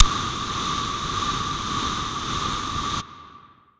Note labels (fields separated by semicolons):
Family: flute; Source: acoustic; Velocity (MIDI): 127; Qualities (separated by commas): distorted